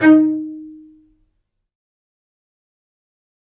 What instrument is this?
acoustic string instrument